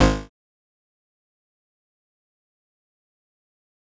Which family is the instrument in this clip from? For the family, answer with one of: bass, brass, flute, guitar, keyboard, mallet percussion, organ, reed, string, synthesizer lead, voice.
bass